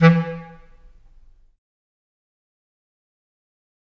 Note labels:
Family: reed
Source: acoustic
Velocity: 25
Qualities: fast decay, percussive, reverb

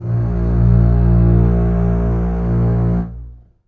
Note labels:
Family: string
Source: acoustic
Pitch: A#1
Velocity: 75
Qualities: reverb

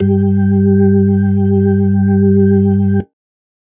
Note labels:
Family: organ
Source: electronic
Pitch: G2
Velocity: 25

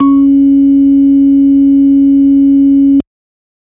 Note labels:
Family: organ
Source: electronic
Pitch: C#4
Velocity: 100

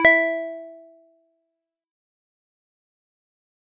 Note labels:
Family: mallet percussion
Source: acoustic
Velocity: 75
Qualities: dark, fast decay, multiphonic

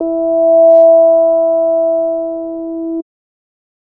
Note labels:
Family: bass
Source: synthesizer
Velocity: 25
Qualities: distorted

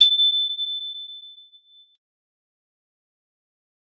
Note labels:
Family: mallet percussion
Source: acoustic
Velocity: 25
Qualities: bright, fast decay, non-linear envelope

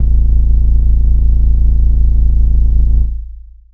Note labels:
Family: keyboard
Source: electronic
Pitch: A0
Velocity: 75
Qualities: distorted, long release

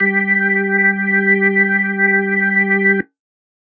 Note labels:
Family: organ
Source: electronic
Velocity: 127

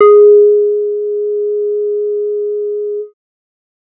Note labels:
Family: bass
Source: synthesizer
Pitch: G#4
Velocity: 127

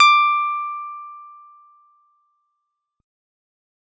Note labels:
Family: guitar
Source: electronic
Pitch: D6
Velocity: 100

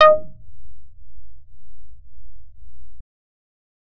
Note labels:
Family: bass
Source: synthesizer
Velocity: 100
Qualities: distorted

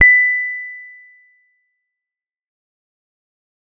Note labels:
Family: guitar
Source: electronic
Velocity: 50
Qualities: fast decay

